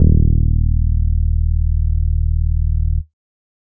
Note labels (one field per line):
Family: bass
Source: synthesizer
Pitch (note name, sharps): D#1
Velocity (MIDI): 127